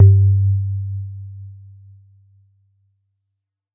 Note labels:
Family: mallet percussion; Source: acoustic; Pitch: G2; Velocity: 50

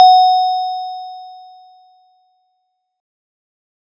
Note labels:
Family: mallet percussion; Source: acoustic; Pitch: F#5; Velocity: 50

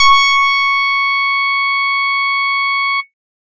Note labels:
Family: bass; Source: synthesizer; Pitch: C#6; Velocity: 100; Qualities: bright, distorted

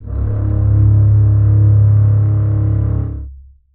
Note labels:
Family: string; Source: acoustic; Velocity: 50; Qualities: long release, reverb

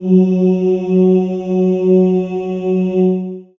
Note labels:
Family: voice; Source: acoustic; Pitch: F#3; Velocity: 127; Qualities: dark, long release, reverb

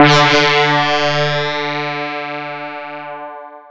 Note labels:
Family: mallet percussion; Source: electronic; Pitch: D3; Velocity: 75; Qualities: bright, distorted, long release, non-linear envelope

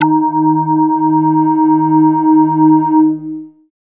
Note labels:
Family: bass; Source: synthesizer; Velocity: 75; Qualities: distorted, long release, multiphonic

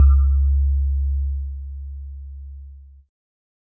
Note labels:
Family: keyboard; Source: electronic; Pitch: C#2; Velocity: 50; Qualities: multiphonic

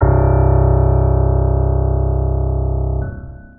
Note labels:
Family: organ; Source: electronic; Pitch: C1; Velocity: 50; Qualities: long release, reverb

